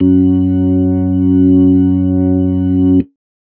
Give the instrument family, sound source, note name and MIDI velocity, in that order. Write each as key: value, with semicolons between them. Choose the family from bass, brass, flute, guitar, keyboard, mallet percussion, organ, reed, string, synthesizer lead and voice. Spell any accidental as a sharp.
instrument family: organ; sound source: electronic; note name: F#2; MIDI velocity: 75